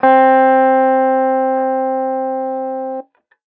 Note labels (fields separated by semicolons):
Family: guitar; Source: electronic; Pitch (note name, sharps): C4; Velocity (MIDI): 25; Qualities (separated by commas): distorted